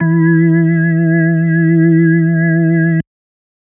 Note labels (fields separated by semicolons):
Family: organ; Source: electronic; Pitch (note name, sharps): E3; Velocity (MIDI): 100